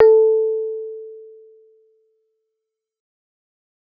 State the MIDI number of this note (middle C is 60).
69